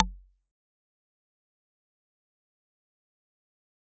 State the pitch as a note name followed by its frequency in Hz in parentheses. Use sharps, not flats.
F#1 (46.25 Hz)